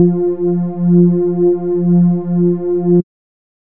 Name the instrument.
synthesizer bass